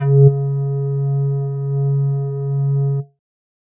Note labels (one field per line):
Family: flute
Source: synthesizer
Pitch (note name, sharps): C#3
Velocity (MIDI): 25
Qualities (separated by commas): distorted